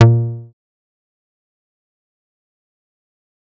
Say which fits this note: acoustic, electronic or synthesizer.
synthesizer